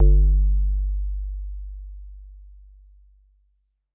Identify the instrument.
synthesizer guitar